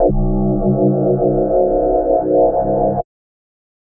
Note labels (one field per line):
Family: mallet percussion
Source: electronic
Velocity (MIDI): 100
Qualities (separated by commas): multiphonic, non-linear envelope